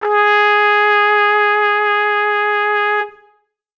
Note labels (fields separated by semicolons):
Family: brass; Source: acoustic; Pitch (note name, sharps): G#4; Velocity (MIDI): 75